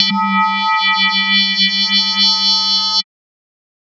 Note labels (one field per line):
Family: mallet percussion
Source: synthesizer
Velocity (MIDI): 127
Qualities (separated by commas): multiphonic, non-linear envelope